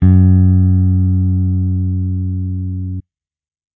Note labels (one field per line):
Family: bass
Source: electronic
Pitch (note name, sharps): F#2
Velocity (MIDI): 75